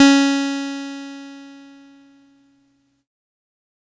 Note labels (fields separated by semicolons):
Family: keyboard; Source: electronic; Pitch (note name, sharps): C#4; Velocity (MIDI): 100; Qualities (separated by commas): bright, distorted